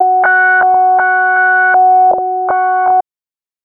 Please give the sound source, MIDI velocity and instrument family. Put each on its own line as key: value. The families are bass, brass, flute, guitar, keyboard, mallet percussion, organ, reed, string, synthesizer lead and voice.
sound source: synthesizer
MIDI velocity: 100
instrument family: bass